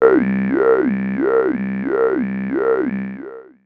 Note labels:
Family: voice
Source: synthesizer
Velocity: 75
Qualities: long release, non-linear envelope, tempo-synced

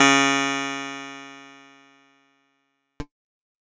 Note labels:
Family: keyboard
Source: electronic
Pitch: C#3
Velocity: 25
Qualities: bright

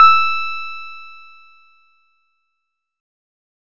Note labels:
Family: keyboard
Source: electronic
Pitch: E6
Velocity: 127

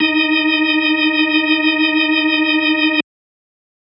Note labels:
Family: organ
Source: electronic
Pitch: D#4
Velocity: 75

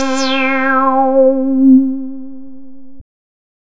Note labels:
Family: bass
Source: synthesizer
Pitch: C4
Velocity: 127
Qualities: bright, distorted

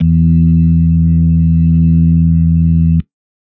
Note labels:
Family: organ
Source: electronic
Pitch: E2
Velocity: 75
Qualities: dark

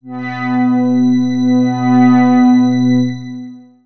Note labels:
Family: synthesizer lead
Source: synthesizer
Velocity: 50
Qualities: bright, long release, non-linear envelope

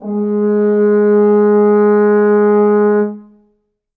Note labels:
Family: brass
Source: acoustic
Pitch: G#3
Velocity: 75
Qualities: dark, reverb

